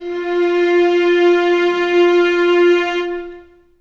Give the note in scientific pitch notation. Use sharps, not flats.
F4